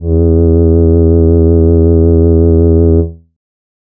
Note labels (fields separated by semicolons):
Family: voice; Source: synthesizer; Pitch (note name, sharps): E2; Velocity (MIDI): 75; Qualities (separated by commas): dark